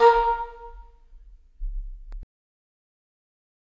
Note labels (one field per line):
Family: reed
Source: acoustic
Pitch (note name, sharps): A#4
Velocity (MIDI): 50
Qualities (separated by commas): fast decay, reverb